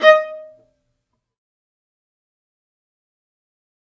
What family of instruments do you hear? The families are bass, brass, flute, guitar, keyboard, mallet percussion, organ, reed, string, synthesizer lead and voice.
string